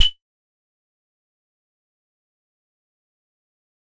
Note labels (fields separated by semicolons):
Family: keyboard; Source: acoustic; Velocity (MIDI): 25; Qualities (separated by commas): fast decay, percussive